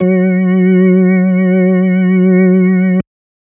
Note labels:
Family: organ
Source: electronic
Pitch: F#3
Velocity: 25

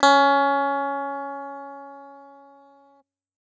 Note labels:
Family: guitar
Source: electronic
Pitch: C#4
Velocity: 100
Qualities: bright

